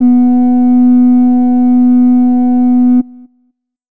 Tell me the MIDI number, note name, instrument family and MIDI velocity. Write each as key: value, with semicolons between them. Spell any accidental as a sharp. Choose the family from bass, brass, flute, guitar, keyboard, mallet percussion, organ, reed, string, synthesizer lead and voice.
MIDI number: 59; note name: B3; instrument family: flute; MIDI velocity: 50